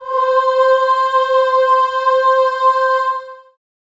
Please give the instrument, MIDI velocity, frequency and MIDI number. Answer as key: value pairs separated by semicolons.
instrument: acoustic voice; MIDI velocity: 127; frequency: 523.3 Hz; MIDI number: 72